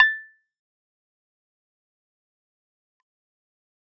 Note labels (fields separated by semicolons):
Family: keyboard; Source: electronic; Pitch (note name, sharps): A6; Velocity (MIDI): 25; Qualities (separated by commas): fast decay, percussive